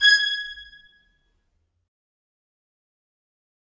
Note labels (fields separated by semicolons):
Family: string; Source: acoustic; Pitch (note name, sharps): G#6; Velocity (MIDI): 127; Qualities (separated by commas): bright, fast decay, percussive, reverb